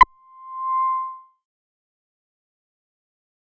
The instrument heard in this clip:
synthesizer bass